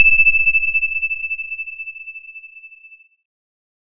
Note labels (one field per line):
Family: keyboard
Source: electronic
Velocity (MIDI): 127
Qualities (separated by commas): bright